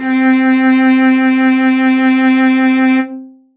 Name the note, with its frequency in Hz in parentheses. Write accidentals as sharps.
C4 (261.6 Hz)